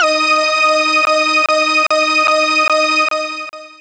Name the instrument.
synthesizer lead